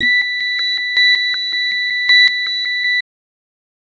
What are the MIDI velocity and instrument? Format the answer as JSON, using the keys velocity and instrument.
{"velocity": 50, "instrument": "synthesizer bass"}